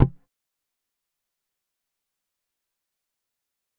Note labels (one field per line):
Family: bass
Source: electronic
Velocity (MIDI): 100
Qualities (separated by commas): fast decay, percussive